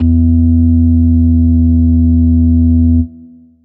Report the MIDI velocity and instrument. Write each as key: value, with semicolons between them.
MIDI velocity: 127; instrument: electronic organ